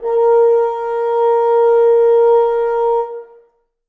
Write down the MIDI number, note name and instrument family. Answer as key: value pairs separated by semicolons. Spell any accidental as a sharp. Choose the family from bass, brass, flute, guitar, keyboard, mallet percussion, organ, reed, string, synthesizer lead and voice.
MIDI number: 70; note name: A#4; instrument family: reed